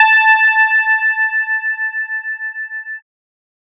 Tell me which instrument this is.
synthesizer bass